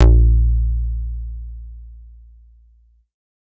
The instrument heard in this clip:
synthesizer bass